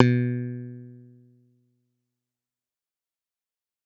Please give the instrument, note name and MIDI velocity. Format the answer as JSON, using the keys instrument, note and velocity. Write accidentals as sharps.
{"instrument": "synthesizer bass", "note": "B2", "velocity": 50}